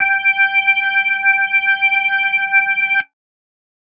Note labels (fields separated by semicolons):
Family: organ; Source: electronic; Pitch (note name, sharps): G5; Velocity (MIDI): 75